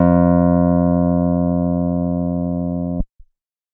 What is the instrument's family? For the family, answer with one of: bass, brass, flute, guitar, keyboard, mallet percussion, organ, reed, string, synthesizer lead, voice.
keyboard